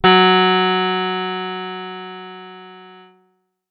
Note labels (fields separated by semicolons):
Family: guitar; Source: acoustic; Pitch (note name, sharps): F#3; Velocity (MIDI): 100; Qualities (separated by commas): bright, distorted